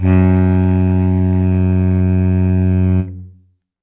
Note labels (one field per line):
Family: reed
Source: acoustic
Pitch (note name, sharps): F#2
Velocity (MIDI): 50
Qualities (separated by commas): reverb